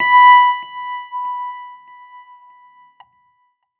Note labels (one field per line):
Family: keyboard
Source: electronic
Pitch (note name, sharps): B5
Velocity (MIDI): 50